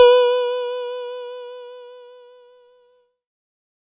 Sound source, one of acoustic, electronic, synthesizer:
electronic